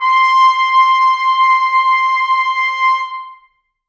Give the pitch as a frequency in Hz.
1047 Hz